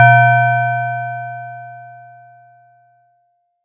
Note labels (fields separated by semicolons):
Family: mallet percussion; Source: acoustic; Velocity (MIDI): 127